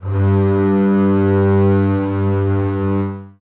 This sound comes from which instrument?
acoustic string instrument